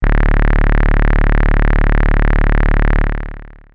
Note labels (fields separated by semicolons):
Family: bass; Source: synthesizer; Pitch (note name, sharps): D1; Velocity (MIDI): 100; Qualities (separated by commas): bright, distorted, long release